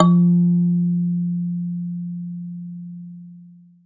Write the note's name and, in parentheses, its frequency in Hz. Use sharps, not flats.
F3 (174.6 Hz)